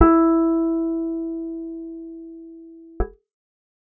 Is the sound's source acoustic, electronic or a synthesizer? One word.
acoustic